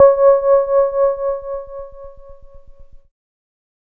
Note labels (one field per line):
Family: keyboard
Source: electronic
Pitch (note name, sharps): C#5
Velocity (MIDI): 100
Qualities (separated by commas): dark